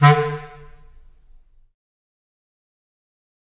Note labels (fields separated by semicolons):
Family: reed; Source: acoustic; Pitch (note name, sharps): D3; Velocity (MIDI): 75; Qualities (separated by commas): fast decay, percussive, reverb